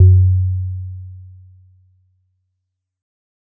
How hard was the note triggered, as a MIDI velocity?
25